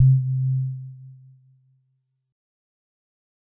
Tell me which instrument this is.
acoustic mallet percussion instrument